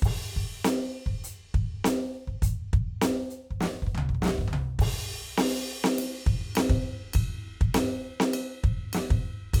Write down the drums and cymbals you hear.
crash, ride, ride bell, closed hi-hat, hi-hat pedal, snare, high tom, floor tom and kick